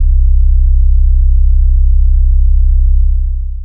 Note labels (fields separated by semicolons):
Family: bass; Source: synthesizer; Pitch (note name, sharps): C1; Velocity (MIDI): 25; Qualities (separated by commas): long release